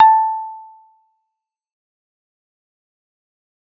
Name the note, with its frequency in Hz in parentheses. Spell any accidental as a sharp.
A5 (880 Hz)